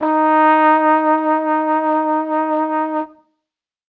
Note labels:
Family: brass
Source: acoustic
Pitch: D#4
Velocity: 25

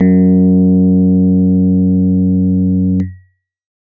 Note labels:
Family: keyboard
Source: electronic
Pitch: F#2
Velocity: 100

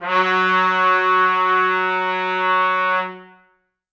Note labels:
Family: brass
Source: acoustic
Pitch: F#3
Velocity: 100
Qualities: reverb

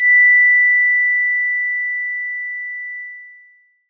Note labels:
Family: mallet percussion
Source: electronic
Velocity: 75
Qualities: bright, long release, multiphonic

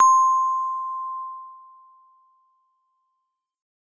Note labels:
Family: mallet percussion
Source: acoustic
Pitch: C6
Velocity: 100

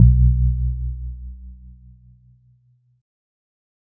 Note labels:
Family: keyboard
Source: electronic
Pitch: B1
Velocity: 50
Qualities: dark

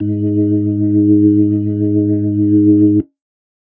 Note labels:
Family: organ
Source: electronic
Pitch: G#2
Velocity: 127

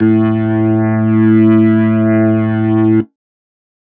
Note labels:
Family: organ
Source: electronic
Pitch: A2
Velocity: 100

